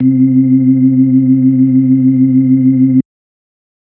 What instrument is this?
electronic organ